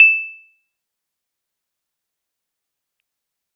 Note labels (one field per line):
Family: keyboard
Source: electronic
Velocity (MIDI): 127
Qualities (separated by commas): bright, fast decay, percussive